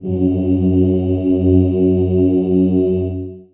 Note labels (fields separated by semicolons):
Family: voice; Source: acoustic; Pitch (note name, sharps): F#2; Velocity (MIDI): 25; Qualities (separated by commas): dark, long release, reverb